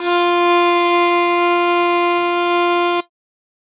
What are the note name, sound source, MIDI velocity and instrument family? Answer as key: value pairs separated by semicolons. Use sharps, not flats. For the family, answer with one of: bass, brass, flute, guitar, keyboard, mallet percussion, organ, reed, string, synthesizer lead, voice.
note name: F4; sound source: acoustic; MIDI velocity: 75; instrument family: string